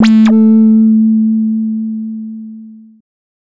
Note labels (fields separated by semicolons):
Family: bass; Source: synthesizer; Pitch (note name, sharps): A3; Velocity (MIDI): 127; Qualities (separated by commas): distorted